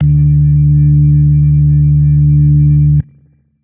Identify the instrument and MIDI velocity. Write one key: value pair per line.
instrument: electronic organ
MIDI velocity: 50